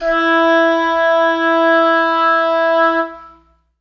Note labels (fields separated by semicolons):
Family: reed; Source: acoustic; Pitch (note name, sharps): E4; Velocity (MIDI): 50; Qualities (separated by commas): reverb